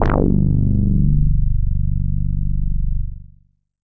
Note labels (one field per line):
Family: bass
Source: synthesizer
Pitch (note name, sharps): G0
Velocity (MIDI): 75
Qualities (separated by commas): distorted, tempo-synced